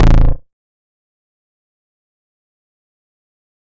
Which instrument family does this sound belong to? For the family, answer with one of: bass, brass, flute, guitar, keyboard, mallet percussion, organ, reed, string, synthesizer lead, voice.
bass